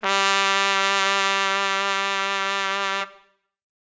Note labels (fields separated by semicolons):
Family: brass; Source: acoustic; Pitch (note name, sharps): G3; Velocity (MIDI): 127